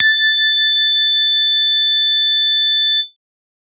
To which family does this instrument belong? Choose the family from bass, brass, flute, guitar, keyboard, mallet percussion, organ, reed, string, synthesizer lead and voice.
bass